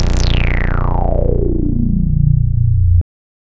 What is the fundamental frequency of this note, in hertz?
29.14 Hz